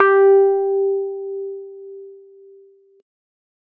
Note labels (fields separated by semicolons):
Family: keyboard; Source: electronic; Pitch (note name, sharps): G4; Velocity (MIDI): 75